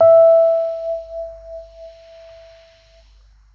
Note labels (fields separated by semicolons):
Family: keyboard; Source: electronic; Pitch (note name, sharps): E5; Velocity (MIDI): 25